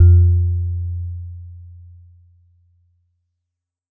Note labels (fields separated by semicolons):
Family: mallet percussion; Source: acoustic; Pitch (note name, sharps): F2; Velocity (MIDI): 50